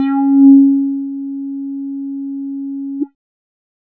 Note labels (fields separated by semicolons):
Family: bass; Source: synthesizer; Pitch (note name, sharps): C#4; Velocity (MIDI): 50; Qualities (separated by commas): dark, distorted